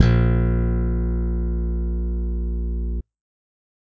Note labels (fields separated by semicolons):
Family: bass; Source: electronic; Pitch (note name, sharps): A#1; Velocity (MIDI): 100; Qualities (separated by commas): bright